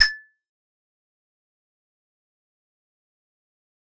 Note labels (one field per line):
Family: keyboard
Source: acoustic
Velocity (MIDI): 100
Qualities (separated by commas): fast decay, percussive